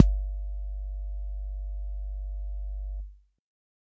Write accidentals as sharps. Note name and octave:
G1